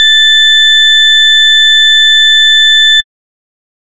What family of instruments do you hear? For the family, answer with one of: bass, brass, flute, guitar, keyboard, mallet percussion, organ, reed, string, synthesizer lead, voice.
bass